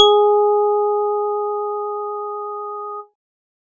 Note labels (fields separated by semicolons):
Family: organ; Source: electronic; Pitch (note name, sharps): G#4; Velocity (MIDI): 127